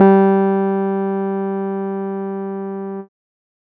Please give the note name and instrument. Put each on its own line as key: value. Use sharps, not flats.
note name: G3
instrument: electronic keyboard